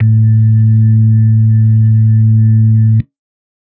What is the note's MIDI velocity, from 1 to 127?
25